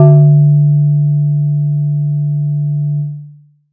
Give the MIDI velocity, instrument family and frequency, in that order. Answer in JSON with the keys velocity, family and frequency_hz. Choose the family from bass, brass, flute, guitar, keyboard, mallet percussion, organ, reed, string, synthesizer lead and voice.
{"velocity": 100, "family": "mallet percussion", "frequency_hz": 146.8}